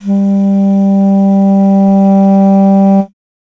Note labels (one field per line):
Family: reed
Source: acoustic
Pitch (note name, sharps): G3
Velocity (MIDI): 50